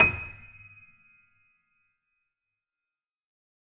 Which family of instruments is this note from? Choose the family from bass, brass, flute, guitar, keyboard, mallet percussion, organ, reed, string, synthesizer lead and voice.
keyboard